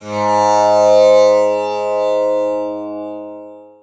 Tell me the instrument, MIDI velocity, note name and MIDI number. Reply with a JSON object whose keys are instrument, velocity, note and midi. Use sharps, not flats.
{"instrument": "acoustic guitar", "velocity": 127, "note": "G#2", "midi": 44}